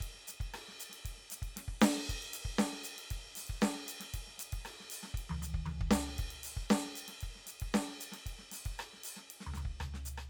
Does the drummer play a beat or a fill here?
beat